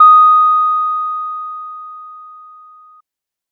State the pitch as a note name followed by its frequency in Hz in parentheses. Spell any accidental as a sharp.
D#6 (1245 Hz)